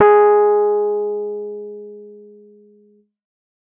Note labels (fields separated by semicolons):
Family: keyboard; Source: electronic; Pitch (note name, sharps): G#4; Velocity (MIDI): 127